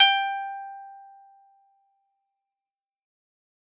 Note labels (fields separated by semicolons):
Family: guitar; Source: acoustic; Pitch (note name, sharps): G5; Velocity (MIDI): 75; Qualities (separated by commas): fast decay, reverb